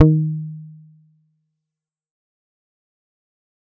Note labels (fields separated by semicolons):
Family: bass; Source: synthesizer; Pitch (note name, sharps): D#3; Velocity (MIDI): 75; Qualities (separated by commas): dark, distorted, fast decay